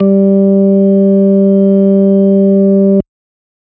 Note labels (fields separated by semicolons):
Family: organ; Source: electronic; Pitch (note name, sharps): G3; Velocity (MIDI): 127